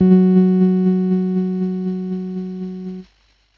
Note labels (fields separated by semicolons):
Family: keyboard; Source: electronic; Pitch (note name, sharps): F#3; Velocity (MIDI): 25; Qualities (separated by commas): dark, distorted, tempo-synced